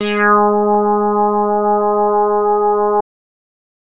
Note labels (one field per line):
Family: bass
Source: synthesizer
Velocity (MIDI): 100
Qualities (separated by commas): distorted